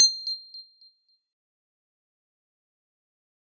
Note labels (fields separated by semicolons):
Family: mallet percussion; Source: acoustic; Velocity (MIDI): 50; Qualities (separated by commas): fast decay, percussive